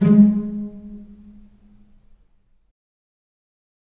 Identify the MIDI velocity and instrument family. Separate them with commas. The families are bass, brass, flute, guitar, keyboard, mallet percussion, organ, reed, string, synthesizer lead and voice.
25, string